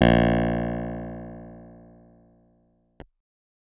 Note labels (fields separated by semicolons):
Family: keyboard; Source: electronic; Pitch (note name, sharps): A#1; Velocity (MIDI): 127